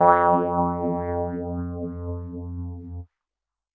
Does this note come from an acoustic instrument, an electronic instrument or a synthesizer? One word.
electronic